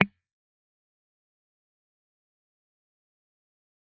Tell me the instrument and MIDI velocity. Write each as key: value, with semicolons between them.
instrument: electronic guitar; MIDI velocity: 25